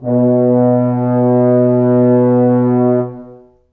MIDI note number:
47